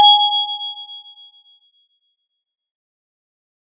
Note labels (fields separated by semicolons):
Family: mallet percussion; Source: acoustic; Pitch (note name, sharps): G#5; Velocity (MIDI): 50; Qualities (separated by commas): fast decay